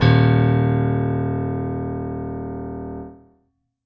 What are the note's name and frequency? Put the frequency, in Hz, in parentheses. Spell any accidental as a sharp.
D#1 (38.89 Hz)